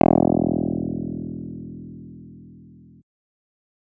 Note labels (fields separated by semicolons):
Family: guitar; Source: electronic; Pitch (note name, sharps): E1; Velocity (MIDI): 75